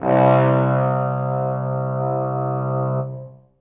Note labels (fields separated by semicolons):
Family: brass; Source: acoustic; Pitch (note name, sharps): C2; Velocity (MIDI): 75; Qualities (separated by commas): bright, reverb